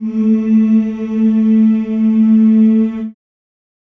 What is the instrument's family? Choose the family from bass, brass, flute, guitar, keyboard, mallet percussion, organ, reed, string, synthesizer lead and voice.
voice